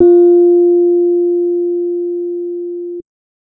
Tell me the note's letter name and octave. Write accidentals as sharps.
F4